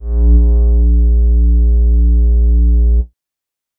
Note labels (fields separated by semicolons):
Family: bass; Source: synthesizer; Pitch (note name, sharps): A#1; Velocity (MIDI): 100; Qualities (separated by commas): dark